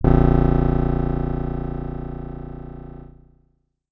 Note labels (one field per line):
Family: guitar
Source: acoustic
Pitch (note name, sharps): A#0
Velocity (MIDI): 50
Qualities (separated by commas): bright, distorted